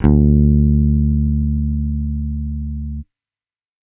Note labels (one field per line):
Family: bass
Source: electronic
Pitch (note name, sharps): D2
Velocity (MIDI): 50